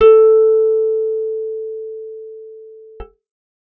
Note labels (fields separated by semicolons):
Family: guitar; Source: acoustic; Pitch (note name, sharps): A4; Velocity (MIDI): 75